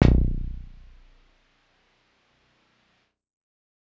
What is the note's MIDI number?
22